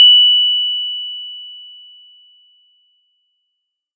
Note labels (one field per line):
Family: mallet percussion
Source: acoustic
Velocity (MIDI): 25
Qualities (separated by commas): bright